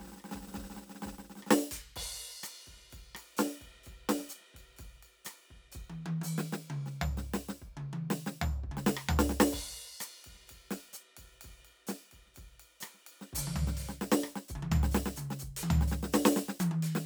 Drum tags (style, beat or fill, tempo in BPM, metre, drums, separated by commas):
bossa nova, beat, 127 BPM, 4/4, crash, ride, ride bell, closed hi-hat, hi-hat pedal, snare, cross-stick, high tom, mid tom, floor tom, kick